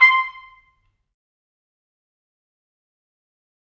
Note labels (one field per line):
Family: brass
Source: acoustic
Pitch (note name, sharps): C6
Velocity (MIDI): 25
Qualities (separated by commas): fast decay, percussive, reverb